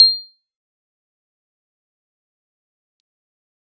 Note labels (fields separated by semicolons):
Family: keyboard; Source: electronic; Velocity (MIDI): 100; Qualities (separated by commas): bright, fast decay, percussive